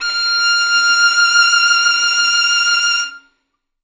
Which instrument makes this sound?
acoustic string instrument